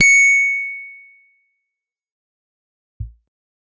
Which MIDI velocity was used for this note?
50